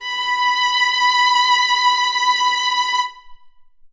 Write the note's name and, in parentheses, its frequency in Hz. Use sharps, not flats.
B5 (987.8 Hz)